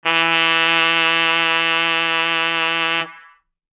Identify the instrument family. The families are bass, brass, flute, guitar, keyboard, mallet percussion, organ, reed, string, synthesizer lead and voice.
brass